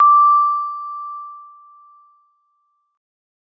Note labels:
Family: keyboard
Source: electronic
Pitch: D6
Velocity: 25

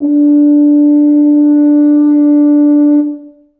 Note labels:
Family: brass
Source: acoustic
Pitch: D4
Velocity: 100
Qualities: dark, reverb

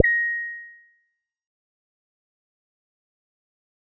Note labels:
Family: bass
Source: synthesizer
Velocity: 127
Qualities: fast decay

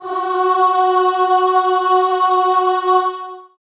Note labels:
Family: voice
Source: acoustic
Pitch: F#4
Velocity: 127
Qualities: long release, reverb

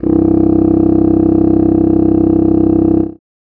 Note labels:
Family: reed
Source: acoustic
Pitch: C1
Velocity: 75

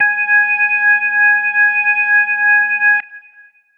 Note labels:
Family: organ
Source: electronic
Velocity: 100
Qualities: long release

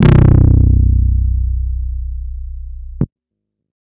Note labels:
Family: guitar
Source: electronic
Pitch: B0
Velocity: 100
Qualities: bright, distorted

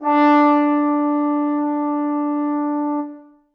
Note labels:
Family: brass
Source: acoustic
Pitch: D4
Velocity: 25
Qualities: bright, reverb

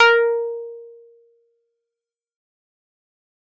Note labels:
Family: keyboard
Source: electronic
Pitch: A#4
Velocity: 127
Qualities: fast decay

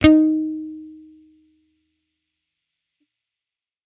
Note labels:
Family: bass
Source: electronic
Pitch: D#4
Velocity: 100

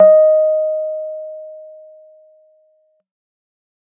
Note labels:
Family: keyboard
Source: electronic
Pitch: D#5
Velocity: 25

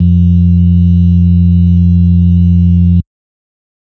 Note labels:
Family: organ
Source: electronic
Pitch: F2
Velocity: 75

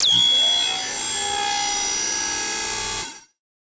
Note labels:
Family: synthesizer lead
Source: synthesizer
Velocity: 50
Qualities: bright, distorted, multiphonic, non-linear envelope

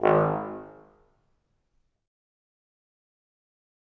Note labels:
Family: brass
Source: acoustic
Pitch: G#1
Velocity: 75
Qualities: fast decay, reverb

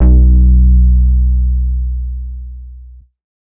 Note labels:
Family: bass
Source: synthesizer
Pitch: B1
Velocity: 75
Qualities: distorted

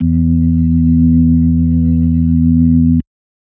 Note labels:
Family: organ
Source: electronic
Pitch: E2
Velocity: 127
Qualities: dark

